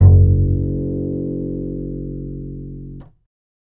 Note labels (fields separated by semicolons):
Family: bass; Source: electronic; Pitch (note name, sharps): F#1; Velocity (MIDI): 100; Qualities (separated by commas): reverb